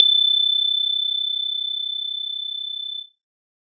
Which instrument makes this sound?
synthesizer lead